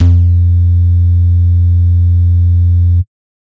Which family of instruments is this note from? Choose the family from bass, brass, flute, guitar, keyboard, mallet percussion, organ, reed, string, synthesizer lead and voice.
bass